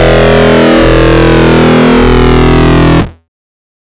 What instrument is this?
synthesizer bass